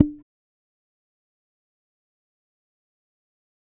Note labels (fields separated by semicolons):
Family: bass; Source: electronic; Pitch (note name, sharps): D4; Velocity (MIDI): 25; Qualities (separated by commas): fast decay, percussive